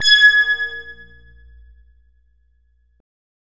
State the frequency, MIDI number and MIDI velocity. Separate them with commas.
1661 Hz, 92, 127